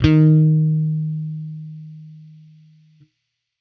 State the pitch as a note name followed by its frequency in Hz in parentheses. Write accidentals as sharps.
D#3 (155.6 Hz)